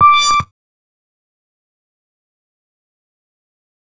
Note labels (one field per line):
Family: bass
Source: synthesizer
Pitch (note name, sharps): D6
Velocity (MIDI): 25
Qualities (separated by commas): fast decay, percussive